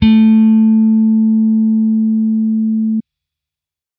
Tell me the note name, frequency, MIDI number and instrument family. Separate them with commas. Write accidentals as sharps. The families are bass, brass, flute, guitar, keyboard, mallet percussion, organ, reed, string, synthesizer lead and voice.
A3, 220 Hz, 57, bass